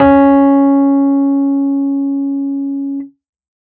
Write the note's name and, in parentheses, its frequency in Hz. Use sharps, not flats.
C#4 (277.2 Hz)